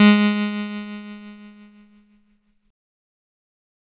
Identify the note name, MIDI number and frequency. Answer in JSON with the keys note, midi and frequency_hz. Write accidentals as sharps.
{"note": "G#3", "midi": 56, "frequency_hz": 207.7}